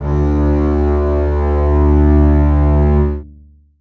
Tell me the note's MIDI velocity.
100